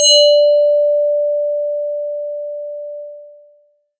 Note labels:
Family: mallet percussion; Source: electronic; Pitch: D5; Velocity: 100; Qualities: long release, multiphonic

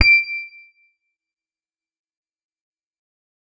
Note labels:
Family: guitar; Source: electronic; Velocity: 50; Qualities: distorted, fast decay, percussive

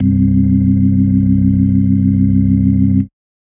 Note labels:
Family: organ; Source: electronic; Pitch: C1; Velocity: 50; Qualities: dark

